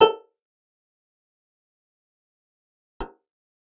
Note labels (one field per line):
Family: guitar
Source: acoustic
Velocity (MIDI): 25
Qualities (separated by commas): fast decay, percussive, reverb